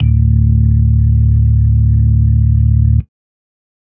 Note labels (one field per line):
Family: organ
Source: electronic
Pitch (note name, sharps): D1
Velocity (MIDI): 127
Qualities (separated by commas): dark